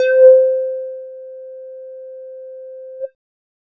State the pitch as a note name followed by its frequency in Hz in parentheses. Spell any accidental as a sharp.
C5 (523.3 Hz)